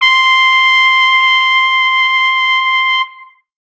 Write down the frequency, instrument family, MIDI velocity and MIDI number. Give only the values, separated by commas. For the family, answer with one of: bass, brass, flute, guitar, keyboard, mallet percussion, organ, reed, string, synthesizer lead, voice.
1047 Hz, brass, 75, 84